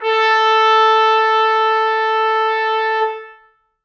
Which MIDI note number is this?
69